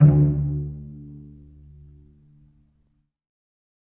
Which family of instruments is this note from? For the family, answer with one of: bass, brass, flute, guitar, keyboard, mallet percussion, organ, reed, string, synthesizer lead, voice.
string